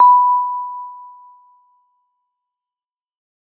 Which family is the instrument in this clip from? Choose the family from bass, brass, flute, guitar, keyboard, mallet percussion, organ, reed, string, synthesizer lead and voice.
mallet percussion